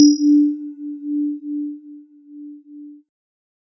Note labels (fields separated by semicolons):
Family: keyboard; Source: electronic; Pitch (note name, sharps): D4; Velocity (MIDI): 127; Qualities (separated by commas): multiphonic